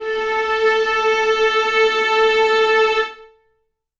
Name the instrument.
acoustic string instrument